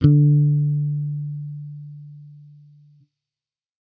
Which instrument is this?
electronic bass